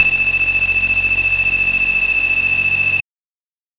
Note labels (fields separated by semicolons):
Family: bass; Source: synthesizer; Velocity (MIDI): 100; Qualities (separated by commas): bright, distorted